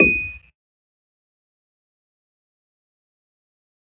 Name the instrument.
electronic keyboard